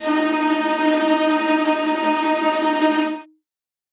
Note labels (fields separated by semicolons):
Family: string; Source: acoustic; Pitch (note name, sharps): D#4; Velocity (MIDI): 75; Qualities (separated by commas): bright, non-linear envelope, reverb